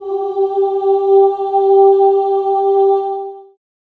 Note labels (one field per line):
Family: voice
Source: acoustic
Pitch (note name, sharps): G4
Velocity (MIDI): 100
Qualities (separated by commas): long release, reverb